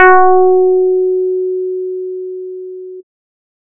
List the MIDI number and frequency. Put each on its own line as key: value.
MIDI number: 66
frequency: 370 Hz